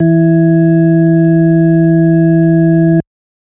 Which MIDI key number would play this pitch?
52